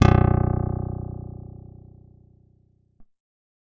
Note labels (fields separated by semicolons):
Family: keyboard; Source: electronic; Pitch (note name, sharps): B0; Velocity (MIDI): 127